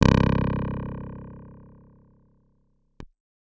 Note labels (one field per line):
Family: keyboard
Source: electronic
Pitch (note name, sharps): C1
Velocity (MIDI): 127